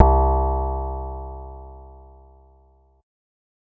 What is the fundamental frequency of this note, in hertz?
65.41 Hz